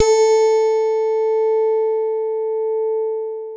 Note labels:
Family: guitar; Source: synthesizer; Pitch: A4; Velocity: 127; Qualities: bright, long release

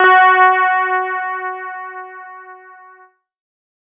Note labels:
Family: guitar; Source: electronic; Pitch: F#4; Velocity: 75

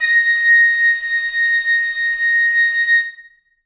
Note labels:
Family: reed; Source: acoustic; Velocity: 127; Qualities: reverb

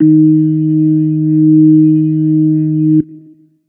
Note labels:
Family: organ; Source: electronic; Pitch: D#3; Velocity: 75; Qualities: dark

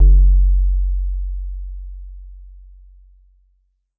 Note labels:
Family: guitar; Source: synthesizer; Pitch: F#1; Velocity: 25; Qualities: dark

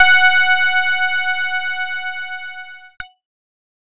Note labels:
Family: keyboard; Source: electronic; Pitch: F#5; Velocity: 100; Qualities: bright, distorted

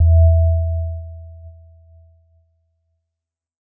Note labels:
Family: keyboard; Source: electronic; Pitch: E2; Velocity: 25; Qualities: dark

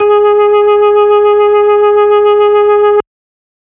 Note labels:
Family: organ; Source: electronic; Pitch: G#4; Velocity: 100; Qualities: distorted

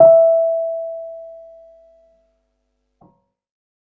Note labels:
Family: keyboard; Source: electronic; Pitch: E5; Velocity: 50

